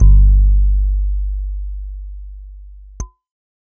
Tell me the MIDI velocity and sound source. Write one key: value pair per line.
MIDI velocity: 25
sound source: electronic